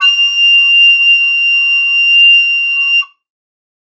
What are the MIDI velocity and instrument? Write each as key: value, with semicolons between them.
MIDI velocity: 25; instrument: acoustic flute